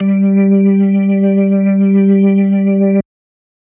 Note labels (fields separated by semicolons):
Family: organ; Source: electronic; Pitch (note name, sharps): G3; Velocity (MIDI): 75